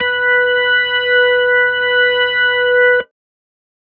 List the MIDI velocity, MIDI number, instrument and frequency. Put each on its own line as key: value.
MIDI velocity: 127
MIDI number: 71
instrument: electronic organ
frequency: 493.9 Hz